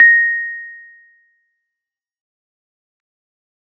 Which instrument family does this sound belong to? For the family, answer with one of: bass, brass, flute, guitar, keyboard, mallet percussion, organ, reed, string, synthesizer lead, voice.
keyboard